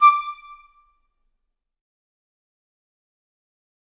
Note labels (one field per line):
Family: flute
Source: acoustic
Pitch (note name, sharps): D6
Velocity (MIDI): 100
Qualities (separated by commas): fast decay, percussive, reverb